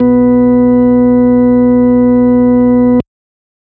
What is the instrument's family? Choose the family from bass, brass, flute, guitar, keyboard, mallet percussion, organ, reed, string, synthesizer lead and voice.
organ